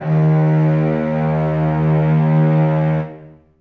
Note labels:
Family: string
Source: acoustic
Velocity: 75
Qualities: reverb

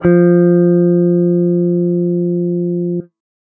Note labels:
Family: guitar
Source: electronic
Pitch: F3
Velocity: 50

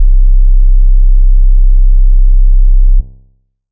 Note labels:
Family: bass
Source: synthesizer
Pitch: C1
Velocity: 75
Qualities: dark

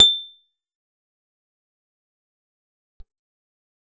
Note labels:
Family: guitar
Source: acoustic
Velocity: 100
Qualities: bright, fast decay, percussive

